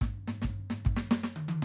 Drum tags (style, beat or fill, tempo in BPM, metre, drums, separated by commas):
punk, fill, 144 BPM, 4/4, snare, high tom, floor tom, kick